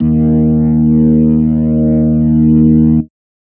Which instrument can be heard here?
electronic organ